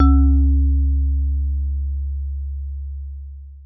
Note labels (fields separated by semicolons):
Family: mallet percussion; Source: acoustic; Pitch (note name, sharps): C#2; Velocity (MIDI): 25; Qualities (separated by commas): dark, long release, reverb